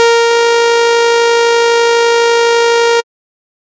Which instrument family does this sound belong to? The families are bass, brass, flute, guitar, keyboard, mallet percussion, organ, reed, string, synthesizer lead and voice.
bass